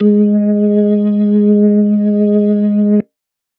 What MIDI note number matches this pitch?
56